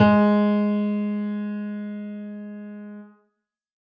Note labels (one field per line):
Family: keyboard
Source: acoustic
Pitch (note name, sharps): G#3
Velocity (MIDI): 100